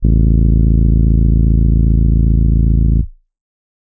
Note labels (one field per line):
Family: keyboard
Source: electronic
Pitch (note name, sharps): A0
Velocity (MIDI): 75